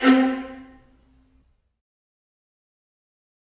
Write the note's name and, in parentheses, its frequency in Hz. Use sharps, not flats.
C4 (261.6 Hz)